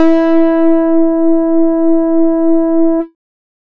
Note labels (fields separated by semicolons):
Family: bass; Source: synthesizer; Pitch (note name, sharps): E4; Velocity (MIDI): 50; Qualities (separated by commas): distorted, multiphonic, tempo-synced